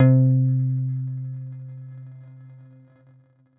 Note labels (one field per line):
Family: guitar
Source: electronic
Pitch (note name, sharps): C3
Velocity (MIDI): 127